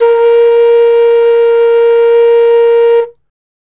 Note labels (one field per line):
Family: flute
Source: acoustic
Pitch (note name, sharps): A#4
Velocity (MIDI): 25